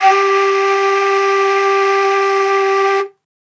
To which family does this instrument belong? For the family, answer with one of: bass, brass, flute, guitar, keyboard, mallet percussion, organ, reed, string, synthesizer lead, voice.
flute